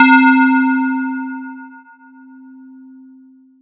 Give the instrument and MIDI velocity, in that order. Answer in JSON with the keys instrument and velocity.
{"instrument": "electronic mallet percussion instrument", "velocity": 100}